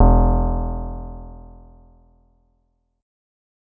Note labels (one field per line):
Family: bass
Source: synthesizer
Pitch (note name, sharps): E1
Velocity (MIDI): 75